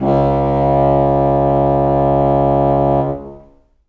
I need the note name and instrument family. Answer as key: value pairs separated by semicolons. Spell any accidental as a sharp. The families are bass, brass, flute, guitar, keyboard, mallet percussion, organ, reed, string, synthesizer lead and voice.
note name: C#2; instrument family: reed